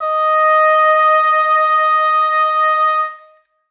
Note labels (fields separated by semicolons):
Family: reed; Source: acoustic; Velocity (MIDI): 75; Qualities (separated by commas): reverb